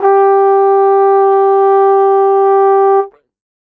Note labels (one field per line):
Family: brass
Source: acoustic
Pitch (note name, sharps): G4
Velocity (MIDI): 25